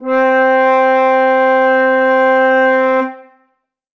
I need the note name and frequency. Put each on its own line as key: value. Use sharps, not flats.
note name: C4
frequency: 261.6 Hz